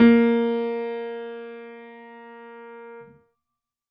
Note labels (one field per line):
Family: keyboard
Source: acoustic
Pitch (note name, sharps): A#3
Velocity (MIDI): 75